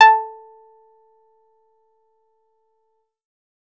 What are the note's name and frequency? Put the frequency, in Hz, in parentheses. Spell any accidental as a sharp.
A5 (880 Hz)